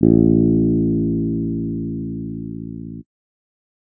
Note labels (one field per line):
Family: keyboard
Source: electronic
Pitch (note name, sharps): A1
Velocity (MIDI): 50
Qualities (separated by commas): dark